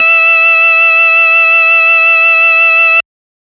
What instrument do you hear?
electronic organ